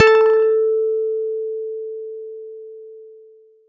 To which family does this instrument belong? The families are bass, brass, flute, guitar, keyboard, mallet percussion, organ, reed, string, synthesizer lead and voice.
guitar